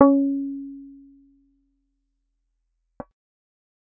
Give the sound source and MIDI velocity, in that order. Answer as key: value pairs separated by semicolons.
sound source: synthesizer; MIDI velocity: 75